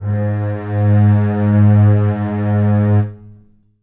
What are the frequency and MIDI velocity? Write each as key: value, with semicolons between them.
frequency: 103.8 Hz; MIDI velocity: 75